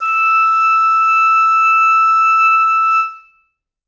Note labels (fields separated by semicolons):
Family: reed; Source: acoustic; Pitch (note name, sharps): E6; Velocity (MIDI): 25; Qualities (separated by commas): reverb